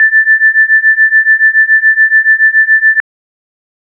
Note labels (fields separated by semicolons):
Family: organ; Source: electronic; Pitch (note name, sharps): A6; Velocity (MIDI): 127